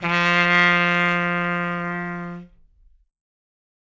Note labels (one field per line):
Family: brass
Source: acoustic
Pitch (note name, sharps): F3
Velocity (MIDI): 100